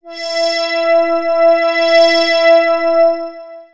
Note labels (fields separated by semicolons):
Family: synthesizer lead; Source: synthesizer; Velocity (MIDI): 100; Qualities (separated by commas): bright, long release, non-linear envelope